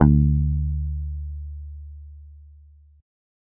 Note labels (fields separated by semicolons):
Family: guitar; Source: electronic; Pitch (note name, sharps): D2; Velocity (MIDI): 25